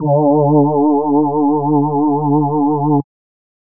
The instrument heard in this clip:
synthesizer voice